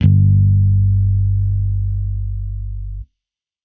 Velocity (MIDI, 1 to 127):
100